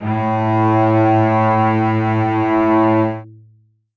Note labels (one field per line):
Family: string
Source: acoustic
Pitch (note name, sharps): A2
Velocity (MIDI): 100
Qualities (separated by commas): long release, reverb